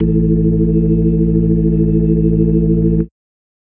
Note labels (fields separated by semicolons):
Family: organ; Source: electronic; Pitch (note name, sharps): A1; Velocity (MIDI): 75; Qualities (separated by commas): dark